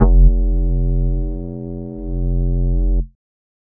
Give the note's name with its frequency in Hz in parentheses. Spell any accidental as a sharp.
F1 (43.65 Hz)